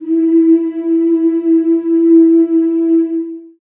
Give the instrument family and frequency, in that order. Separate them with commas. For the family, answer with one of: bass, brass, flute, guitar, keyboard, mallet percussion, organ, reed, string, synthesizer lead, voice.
voice, 329.6 Hz